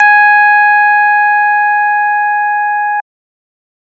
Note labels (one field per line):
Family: organ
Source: electronic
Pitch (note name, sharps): G#5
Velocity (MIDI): 127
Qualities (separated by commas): distorted